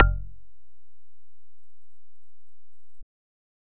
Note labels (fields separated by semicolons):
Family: bass; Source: synthesizer; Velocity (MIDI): 50